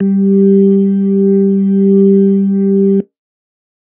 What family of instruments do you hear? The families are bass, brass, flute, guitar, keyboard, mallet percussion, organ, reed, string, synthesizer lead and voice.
organ